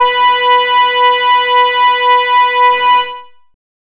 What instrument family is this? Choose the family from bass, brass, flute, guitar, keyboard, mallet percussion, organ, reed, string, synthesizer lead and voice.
bass